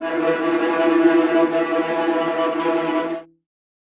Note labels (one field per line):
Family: string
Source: acoustic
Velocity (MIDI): 25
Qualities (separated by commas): non-linear envelope, reverb